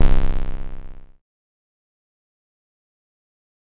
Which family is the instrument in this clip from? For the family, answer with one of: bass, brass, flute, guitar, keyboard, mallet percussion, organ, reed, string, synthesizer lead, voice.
bass